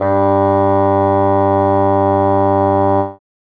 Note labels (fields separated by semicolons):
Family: reed; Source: acoustic; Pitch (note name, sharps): G2; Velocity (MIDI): 100